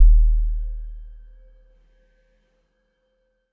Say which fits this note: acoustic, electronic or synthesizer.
electronic